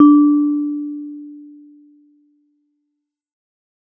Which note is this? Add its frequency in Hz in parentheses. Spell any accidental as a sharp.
D4 (293.7 Hz)